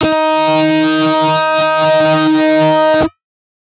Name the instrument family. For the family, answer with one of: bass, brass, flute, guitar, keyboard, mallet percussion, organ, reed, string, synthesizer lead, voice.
guitar